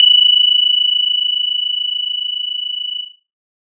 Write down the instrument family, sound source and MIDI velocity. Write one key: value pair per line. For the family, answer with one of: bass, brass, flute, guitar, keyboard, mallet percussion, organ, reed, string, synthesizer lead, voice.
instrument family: synthesizer lead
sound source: synthesizer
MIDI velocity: 127